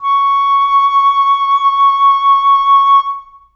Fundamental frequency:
1109 Hz